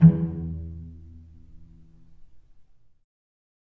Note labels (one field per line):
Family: string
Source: acoustic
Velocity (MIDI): 75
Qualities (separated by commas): dark, reverb